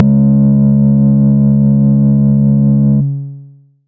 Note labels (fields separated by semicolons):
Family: bass; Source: synthesizer; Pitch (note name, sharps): C#2; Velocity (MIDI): 100; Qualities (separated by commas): long release, multiphonic